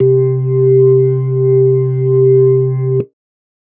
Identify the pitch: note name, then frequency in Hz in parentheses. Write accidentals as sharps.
C3 (130.8 Hz)